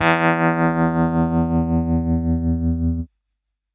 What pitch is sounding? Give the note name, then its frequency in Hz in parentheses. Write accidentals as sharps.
E2 (82.41 Hz)